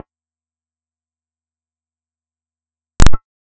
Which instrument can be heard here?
synthesizer bass